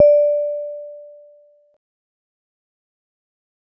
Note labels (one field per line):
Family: mallet percussion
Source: acoustic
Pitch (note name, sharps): D5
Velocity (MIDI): 25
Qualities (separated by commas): dark, fast decay